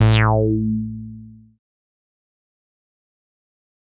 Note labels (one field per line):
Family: bass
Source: synthesizer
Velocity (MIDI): 100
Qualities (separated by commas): bright, distorted, fast decay